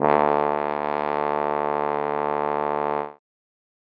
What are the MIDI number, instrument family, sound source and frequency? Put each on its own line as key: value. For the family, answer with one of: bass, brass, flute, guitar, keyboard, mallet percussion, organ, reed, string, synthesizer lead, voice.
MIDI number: 38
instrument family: brass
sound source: acoustic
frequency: 73.42 Hz